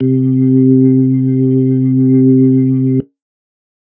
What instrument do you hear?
electronic organ